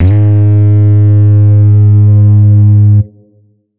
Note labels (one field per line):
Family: guitar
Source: electronic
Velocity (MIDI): 127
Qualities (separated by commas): distorted